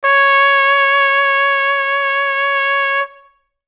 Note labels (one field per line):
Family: brass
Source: acoustic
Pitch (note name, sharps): C#5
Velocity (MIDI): 100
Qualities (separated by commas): bright